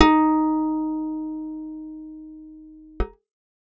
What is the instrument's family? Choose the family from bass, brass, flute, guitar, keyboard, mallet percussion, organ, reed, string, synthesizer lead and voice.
guitar